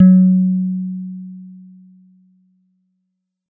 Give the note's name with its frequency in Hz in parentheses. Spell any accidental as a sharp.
F#3 (185 Hz)